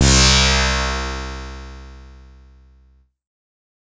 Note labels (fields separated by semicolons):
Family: bass; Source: synthesizer; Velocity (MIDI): 50; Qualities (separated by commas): bright, distorted